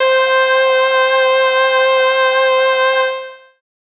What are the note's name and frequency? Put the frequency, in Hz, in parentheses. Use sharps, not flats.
C5 (523.3 Hz)